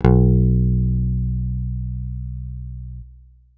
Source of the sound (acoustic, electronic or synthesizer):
electronic